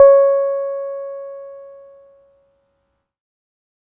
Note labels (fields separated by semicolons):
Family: keyboard; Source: electronic; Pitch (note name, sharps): C#5; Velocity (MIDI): 100; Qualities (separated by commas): dark